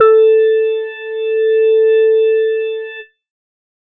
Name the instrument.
electronic organ